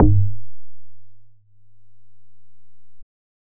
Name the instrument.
synthesizer bass